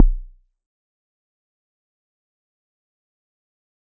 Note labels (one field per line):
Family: mallet percussion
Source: acoustic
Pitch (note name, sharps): B0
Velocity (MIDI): 75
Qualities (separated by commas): fast decay, percussive